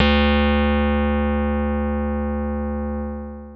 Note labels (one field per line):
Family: keyboard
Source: electronic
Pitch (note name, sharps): D2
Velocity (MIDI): 25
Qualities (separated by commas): distorted, long release